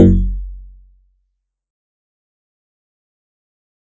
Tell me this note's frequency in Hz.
46.25 Hz